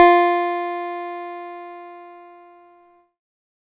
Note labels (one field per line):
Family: keyboard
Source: electronic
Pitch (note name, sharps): F4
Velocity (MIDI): 50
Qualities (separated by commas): distorted